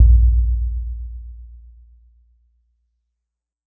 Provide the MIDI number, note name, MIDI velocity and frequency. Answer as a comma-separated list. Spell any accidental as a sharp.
34, A#1, 75, 58.27 Hz